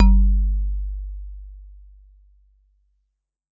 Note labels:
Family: mallet percussion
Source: acoustic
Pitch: G1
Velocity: 127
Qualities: dark

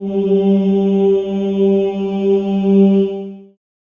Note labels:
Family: voice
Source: acoustic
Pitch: G3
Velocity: 127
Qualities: dark, long release, reverb

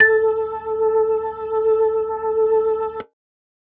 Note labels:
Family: organ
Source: electronic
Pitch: A4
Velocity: 75

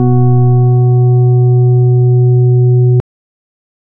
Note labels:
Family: organ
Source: electronic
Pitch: B2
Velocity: 50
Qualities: dark

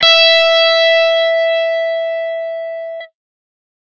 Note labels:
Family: guitar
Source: electronic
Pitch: E5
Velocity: 100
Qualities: bright, distorted

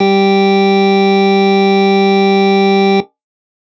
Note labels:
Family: organ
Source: electronic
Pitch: G3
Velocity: 127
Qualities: distorted

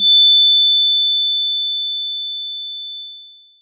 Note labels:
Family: mallet percussion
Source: electronic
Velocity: 100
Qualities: bright, multiphonic

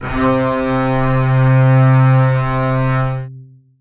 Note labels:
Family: string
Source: acoustic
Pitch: C3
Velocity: 127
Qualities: long release, reverb

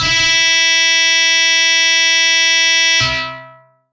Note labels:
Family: guitar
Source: electronic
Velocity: 50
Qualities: bright, distorted, long release

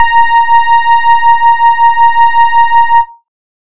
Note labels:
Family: bass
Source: synthesizer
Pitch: A#5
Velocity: 50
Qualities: distorted

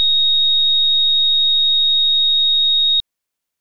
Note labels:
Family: organ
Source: electronic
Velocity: 100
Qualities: bright

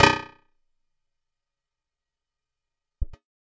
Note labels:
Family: guitar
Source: acoustic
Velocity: 100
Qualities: fast decay, percussive

